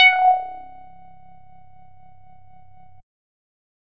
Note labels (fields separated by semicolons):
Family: bass; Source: synthesizer; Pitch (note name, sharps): F#5; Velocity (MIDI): 127